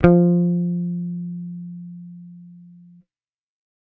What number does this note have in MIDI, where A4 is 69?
53